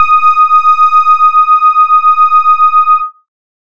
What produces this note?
synthesizer bass